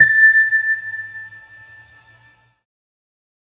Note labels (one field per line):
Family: keyboard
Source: electronic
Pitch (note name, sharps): A6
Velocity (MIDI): 100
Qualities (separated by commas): fast decay